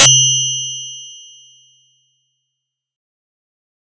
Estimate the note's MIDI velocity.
127